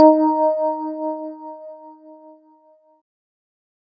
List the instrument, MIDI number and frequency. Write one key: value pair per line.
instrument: electronic keyboard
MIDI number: 63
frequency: 311.1 Hz